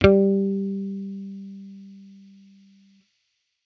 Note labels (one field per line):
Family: bass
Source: electronic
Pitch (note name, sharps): G3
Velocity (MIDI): 25